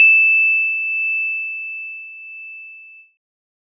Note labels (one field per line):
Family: keyboard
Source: electronic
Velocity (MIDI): 25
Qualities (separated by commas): bright, multiphonic